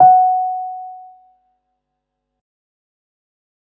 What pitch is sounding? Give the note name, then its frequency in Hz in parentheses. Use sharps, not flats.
F#5 (740 Hz)